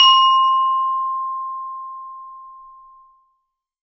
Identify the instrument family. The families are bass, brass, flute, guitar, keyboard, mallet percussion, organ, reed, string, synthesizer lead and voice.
mallet percussion